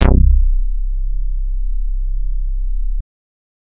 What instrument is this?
synthesizer bass